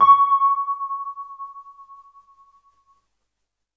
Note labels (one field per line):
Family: keyboard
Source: electronic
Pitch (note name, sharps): C#6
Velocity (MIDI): 75